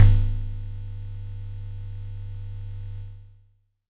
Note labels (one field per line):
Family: mallet percussion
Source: acoustic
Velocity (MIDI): 50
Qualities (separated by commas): distorted